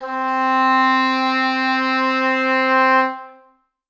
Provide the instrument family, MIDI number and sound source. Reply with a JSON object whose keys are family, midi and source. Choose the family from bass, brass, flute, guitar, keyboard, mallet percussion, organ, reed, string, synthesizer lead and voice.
{"family": "reed", "midi": 60, "source": "acoustic"}